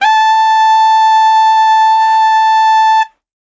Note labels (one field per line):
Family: reed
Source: acoustic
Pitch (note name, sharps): A5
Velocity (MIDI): 75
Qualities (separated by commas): bright